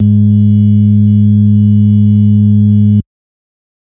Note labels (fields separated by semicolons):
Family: organ; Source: electronic; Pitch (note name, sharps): G#2; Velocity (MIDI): 50